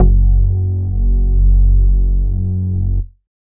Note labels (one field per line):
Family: bass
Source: synthesizer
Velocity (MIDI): 127